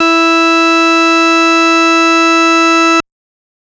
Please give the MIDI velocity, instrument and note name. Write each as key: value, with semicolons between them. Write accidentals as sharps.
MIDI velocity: 127; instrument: electronic organ; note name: E4